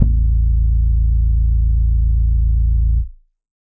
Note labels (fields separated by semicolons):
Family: organ; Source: electronic; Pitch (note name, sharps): A0; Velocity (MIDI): 50